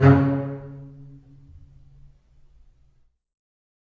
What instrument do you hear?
acoustic string instrument